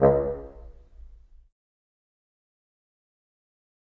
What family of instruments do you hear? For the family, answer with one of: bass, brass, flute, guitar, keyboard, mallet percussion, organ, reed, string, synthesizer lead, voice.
reed